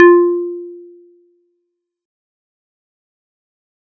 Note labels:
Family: mallet percussion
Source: acoustic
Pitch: F4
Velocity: 100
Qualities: fast decay

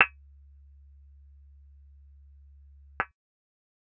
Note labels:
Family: bass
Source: synthesizer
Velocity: 75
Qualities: percussive

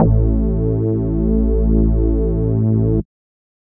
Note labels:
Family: bass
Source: synthesizer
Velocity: 75

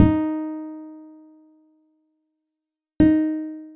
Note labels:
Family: guitar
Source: acoustic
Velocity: 50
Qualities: dark

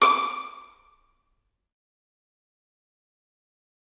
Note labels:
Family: string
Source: acoustic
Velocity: 100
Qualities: fast decay, percussive, reverb

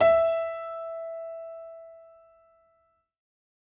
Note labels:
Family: keyboard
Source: acoustic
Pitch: E5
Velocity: 127

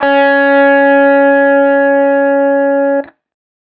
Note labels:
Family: guitar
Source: electronic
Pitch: C#4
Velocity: 75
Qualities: distorted

